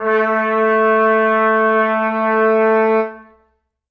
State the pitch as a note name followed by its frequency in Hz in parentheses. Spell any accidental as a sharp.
A3 (220 Hz)